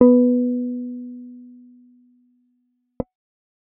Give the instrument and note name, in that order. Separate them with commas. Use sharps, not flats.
synthesizer bass, B3